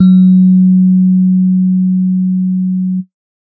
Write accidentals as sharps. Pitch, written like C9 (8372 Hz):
F#3 (185 Hz)